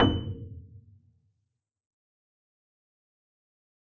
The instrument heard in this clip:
acoustic keyboard